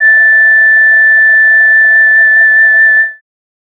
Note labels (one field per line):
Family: voice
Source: synthesizer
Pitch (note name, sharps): A6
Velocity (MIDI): 100